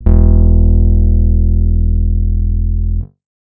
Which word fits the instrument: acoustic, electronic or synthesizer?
acoustic